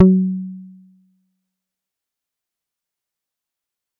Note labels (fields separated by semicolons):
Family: bass; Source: synthesizer; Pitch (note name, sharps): F#3; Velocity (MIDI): 127; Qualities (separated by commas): dark, distorted, fast decay, percussive